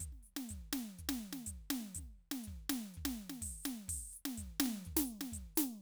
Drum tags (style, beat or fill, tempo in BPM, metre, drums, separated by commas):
calypso, beat, 124 BPM, 4/4, closed hi-hat, open hi-hat, hi-hat pedal, snare, kick